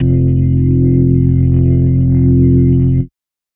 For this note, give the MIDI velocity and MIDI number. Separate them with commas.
127, 29